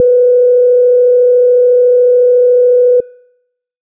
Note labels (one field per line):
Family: bass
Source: synthesizer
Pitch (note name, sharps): B4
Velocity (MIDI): 127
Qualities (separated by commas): dark